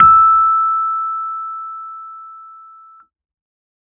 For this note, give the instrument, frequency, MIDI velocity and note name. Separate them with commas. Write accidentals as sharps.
electronic keyboard, 1319 Hz, 75, E6